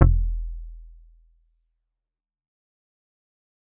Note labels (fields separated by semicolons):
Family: guitar; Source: electronic; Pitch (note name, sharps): E1; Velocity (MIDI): 25; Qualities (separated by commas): fast decay